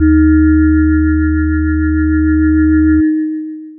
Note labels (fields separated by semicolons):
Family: mallet percussion; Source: electronic; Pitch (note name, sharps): D#2; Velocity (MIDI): 25; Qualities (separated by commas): long release